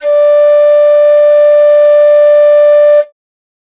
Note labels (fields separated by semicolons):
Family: flute; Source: acoustic; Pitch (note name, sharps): D5; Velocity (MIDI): 50